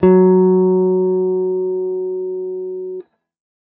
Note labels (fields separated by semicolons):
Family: guitar; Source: electronic; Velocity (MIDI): 100